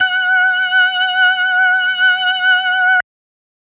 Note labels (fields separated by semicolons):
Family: organ; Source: electronic; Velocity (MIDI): 75